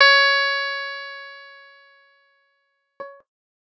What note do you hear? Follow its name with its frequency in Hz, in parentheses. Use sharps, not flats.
C#5 (554.4 Hz)